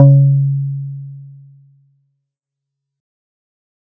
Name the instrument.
synthesizer guitar